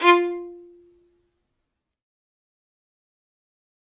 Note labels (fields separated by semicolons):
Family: string; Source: acoustic; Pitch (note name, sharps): F4; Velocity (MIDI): 127; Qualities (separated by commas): bright, fast decay, percussive, reverb